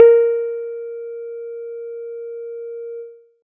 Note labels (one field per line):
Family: guitar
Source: synthesizer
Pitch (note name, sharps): A#4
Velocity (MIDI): 50